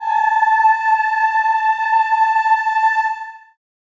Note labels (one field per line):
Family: voice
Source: acoustic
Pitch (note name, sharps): A5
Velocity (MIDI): 100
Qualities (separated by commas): reverb